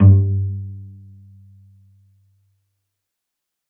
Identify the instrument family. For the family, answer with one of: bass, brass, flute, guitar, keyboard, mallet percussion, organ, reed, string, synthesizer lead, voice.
string